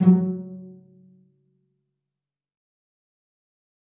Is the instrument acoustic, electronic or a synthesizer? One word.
acoustic